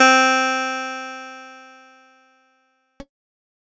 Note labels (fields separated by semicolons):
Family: keyboard; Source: electronic; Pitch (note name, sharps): C4; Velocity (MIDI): 50; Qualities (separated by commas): bright